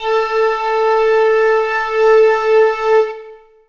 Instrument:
acoustic flute